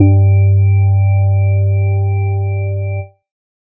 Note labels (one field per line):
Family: organ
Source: electronic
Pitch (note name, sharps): G2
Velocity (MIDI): 127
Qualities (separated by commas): dark